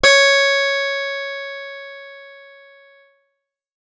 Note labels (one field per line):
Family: guitar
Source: acoustic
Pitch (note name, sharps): C#5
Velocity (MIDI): 75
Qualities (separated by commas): bright, distorted